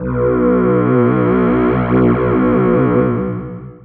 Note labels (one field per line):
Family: voice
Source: synthesizer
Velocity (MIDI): 100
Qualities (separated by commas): distorted, long release